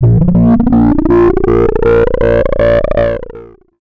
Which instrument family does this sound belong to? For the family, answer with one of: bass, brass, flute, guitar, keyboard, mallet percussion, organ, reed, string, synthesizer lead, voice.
bass